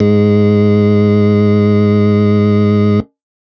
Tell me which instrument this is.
electronic organ